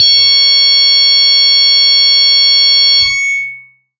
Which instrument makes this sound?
electronic guitar